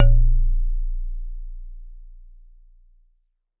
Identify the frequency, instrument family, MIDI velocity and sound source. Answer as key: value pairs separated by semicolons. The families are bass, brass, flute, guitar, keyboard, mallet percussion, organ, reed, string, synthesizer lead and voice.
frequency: 29.14 Hz; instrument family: mallet percussion; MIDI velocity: 100; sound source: acoustic